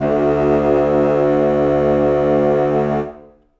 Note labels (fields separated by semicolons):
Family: reed; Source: acoustic; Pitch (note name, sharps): D2; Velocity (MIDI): 75; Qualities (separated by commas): reverb